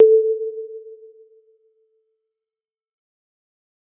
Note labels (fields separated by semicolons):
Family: mallet percussion; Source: acoustic; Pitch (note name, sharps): A4; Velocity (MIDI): 127; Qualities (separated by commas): dark, fast decay